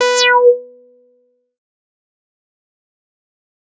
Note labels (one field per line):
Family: bass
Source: synthesizer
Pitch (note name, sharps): B4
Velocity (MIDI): 127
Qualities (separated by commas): bright, distorted, fast decay